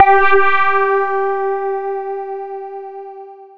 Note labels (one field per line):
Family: mallet percussion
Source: electronic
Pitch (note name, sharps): G4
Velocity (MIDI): 25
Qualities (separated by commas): bright, distorted, long release, non-linear envelope